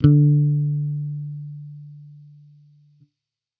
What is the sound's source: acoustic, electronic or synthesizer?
electronic